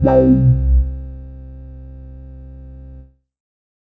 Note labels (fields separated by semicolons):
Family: bass; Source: synthesizer; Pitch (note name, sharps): C2; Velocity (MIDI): 25; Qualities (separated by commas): distorted, non-linear envelope